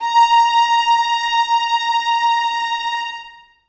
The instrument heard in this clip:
acoustic string instrument